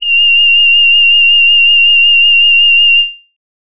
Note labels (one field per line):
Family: voice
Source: synthesizer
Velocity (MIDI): 75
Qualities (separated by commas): bright